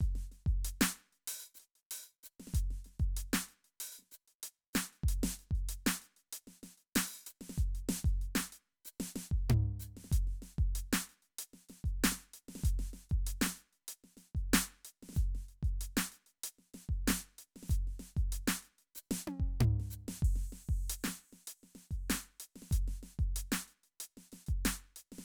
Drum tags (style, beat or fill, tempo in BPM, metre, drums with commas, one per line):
funk
beat
95 BPM
4/4
crash, closed hi-hat, open hi-hat, hi-hat pedal, snare, high tom, floor tom, kick